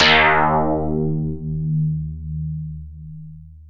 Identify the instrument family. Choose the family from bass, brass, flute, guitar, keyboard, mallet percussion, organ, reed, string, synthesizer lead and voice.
synthesizer lead